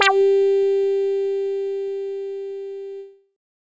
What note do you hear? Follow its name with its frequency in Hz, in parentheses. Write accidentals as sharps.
G4 (392 Hz)